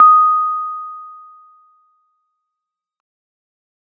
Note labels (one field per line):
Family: keyboard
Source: electronic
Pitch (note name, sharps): D#6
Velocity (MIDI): 100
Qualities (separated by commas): fast decay